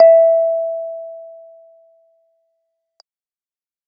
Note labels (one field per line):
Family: keyboard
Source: electronic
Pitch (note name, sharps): E5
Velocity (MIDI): 50